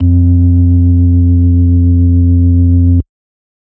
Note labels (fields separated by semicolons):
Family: organ; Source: electronic; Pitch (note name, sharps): F2; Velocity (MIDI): 75; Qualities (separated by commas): dark, distorted